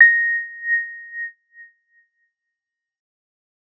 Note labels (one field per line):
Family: bass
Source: synthesizer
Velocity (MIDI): 75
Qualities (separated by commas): fast decay